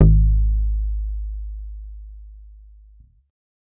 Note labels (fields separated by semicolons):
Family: bass; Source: synthesizer; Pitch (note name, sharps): G#1; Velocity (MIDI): 75; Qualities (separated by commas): dark